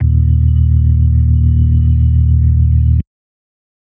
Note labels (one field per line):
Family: organ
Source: electronic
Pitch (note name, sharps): D#1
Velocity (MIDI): 100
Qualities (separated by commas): dark